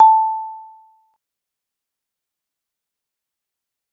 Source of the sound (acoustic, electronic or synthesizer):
acoustic